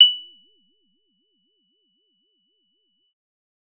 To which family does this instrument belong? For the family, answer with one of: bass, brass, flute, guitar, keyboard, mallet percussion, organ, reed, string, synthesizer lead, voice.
bass